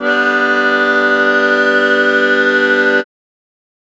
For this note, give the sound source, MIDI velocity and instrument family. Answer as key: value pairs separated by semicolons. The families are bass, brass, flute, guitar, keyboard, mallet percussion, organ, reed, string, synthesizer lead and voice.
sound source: acoustic; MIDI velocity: 127; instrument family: keyboard